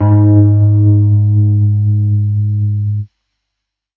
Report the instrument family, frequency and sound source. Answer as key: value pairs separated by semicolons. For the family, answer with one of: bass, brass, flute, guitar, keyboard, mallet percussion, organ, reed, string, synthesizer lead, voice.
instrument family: keyboard; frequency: 103.8 Hz; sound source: electronic